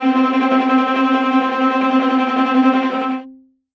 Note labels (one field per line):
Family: string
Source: acoustic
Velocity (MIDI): 127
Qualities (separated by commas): bright, non-linear envelope, reverb